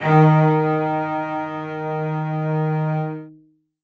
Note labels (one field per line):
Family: string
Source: acoustic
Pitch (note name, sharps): D#3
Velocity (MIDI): 127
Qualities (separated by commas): reverb